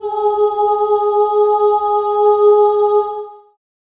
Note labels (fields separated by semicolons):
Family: voice; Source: acoustic; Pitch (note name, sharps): G#4; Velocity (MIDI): 50; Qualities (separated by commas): reverb